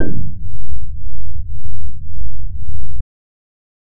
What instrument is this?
synthesizer bass